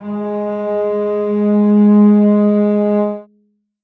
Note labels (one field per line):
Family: string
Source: acoustic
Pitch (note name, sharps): G#3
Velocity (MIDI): 25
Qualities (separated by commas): reverb